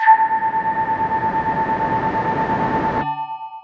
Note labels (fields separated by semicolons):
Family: voice; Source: synthesizer; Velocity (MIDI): 75; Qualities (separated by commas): distorted, long release